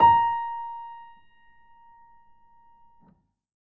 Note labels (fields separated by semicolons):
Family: keyboard; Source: acoustic; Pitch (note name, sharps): A#5; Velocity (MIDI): 50; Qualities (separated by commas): reverb